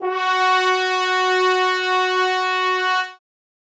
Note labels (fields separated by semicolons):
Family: brass; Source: acoustic; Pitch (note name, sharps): F#4; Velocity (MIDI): 127; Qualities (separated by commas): bright, reverb